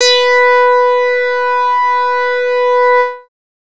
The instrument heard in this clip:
synthesizer bass